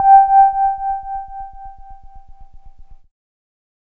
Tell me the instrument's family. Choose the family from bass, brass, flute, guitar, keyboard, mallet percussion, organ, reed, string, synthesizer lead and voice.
keyboard